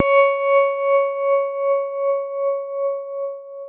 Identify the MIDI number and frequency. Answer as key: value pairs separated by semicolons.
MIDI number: 73; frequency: 554.4 Hz